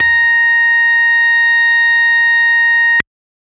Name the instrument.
electronic organ